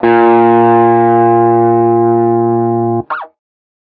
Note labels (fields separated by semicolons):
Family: guitar; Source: electronic; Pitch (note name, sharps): A#2; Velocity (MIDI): 100; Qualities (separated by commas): distorted